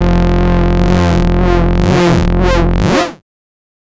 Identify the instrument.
synthesizer bass